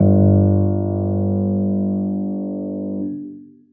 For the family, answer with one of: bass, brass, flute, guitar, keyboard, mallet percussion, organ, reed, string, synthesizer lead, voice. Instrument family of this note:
keyboard